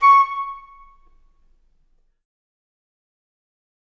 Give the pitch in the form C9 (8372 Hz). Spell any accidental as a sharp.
C#6 (1109 Hz)